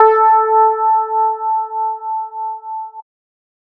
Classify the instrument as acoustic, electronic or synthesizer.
synthesizer